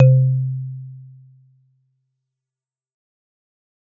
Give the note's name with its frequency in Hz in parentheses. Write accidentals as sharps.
C3 (130.8 Hz)